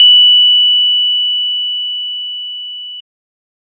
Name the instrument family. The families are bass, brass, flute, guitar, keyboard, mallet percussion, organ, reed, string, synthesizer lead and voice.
organ